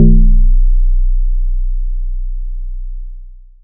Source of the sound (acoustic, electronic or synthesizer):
electronic